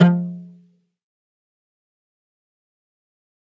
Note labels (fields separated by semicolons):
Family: string; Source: acoustic; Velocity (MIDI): 75; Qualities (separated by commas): fast decay, percussive, reverb